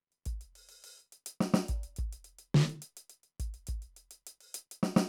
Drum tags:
rock
beat
140 BPM
4/4
closed hi-hat, open hi-hat, hi-hat pedal, snare, kick

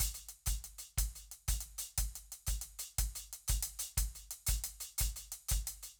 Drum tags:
rock
beat
120 BPM
4/4
closed hi-hat, kick

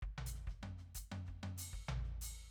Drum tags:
Brazilian baião
fill
95 BPM
4/4
hi-hat pedal, snare, high tom, floor tom, kick

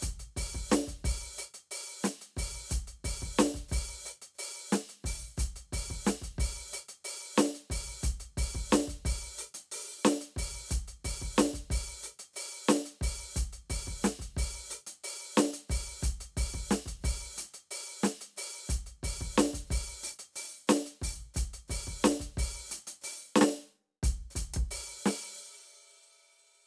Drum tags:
hip-hop
beat
90 BPM
4/4
closed hi-hat, open hi-hat, hi-hat pedal, snare, kick

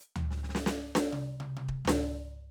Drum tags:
funk
fill
95 BPM
4/4
hi-hat pedal, snare, high tom, floor tom, kick

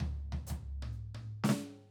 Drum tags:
jazz
fill
125 BPM
4/4
hi-hat pedal, snare, high tom, floor tom

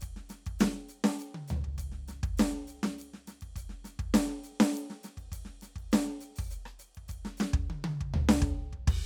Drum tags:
rock
beat
102 BPM
3/4
crash, ride, open hi-hat, hi-hat pedal, snare, cross-stick, high tom, floor tom, kick

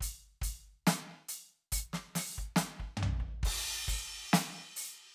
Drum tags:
half-time rock
beat
140 BPM
4/4
crash, ride, closed hi-hat, open hi-hat, snare, high tom, floor tom, kick

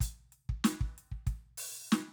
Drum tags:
funk
beat
95 BPM
4/4
closed hi-hat, open hi-hat, hi-hat pedal, snare, kick

